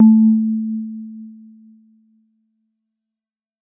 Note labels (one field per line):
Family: mallet percussion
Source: acoustic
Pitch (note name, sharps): A3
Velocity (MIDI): 50